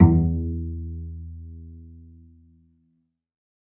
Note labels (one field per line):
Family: string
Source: acoustic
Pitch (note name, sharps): E2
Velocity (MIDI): 50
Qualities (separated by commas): dark, reverb